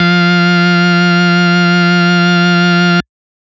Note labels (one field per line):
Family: organ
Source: electronic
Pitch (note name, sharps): F3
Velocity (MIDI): 75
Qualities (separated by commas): distorted